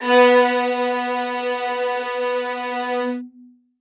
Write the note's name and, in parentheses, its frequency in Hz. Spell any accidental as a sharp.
B3 (246.9 Hz)